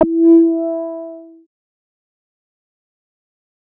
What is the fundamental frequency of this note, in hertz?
329.6 Hz